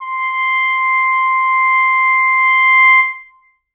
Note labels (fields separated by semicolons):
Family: reed; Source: acoustic; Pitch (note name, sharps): C6; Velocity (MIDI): 75; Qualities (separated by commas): reverb